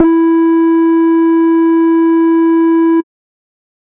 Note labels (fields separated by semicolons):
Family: bass; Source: synthesizer; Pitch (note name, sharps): E4; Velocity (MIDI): 100; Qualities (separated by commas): distorted, tempo-synced